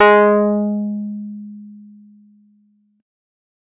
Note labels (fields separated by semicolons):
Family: keyboard; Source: electronic; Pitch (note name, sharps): G#3; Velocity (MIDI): 100; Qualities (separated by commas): distorted